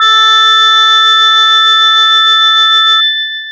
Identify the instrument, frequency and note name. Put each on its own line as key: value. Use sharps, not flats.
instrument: electronic mallet percussion instrument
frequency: 440 Hz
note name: A4